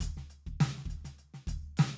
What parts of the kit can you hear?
percussion, snare and kick